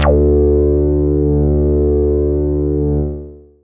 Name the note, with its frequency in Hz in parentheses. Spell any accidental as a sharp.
D2 (73.42 Hz)